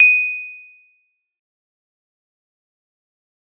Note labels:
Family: guitar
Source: synthesizer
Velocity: 127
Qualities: dark, fast decay, percussive

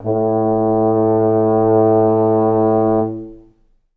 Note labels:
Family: brass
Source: acoustic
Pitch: A2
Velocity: 50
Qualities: dark, long release, reverb

